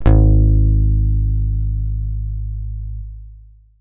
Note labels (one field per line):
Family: guitar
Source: electronic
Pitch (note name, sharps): G#1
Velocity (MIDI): 100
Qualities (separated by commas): long release